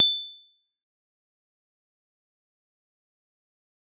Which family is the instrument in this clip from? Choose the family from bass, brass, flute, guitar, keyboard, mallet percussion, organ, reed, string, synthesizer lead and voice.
mallet percussion